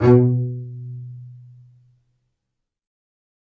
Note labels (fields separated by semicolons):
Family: string; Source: acoustic; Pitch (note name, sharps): B2; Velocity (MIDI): 100; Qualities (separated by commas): fast decay, reverb